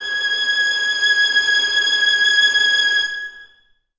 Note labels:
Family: string; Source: acoustic; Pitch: G#6; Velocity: 25; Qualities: bright, long release, reverb

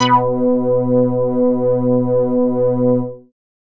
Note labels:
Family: bass; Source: synthesizer; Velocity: 50; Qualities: distorted

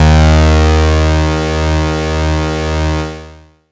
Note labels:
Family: bass; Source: synthesizer; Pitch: D#2; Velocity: 25; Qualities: bright, distorted, long release

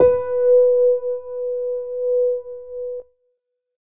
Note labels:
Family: keyboard; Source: electronic; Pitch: B4; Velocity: 25; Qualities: dark

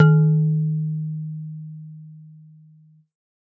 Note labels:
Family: mallet percussion; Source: acoustic; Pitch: D#3; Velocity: 100

